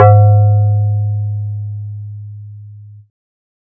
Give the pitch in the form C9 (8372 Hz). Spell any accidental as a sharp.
G#2 (103.8 Hz)